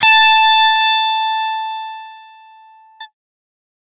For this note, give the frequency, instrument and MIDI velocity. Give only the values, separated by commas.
880 Hz, electronic guitar, 100